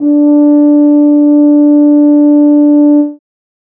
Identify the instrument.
acoustic brass instrument